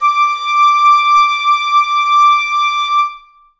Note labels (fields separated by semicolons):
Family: reed; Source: acoustic; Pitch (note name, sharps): D6; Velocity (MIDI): 127; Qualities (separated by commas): reverb